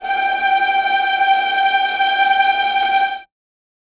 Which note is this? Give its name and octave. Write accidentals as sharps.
G5